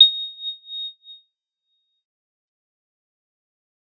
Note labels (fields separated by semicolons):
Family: bass; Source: synthesizer; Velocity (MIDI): 100; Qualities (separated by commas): bright, fast decay